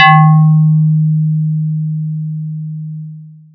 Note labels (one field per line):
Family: mallet percussion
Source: electronic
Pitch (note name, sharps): D#3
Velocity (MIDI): 100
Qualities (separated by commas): long release, multiphonic